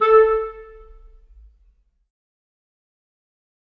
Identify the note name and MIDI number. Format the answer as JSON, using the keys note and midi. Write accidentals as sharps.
{"note": "A4", "midi": 69}